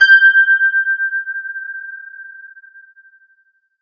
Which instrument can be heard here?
electronic guitar